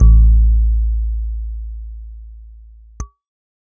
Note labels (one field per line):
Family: keyboard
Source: electronic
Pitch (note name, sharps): A1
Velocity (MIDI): 25